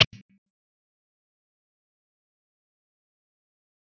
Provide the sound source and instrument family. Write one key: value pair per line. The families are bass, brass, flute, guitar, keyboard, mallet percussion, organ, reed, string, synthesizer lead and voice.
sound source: electronic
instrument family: guitar